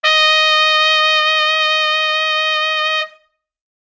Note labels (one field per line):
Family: brass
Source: acoustic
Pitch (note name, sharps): D#5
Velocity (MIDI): 127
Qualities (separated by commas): bright